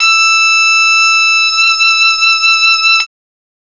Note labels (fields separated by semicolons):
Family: reed; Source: acoustic; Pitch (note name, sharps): E6; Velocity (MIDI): 50; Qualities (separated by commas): reverb